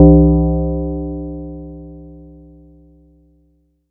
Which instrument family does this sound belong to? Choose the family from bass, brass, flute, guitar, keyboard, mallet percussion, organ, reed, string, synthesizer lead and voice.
mallet percussion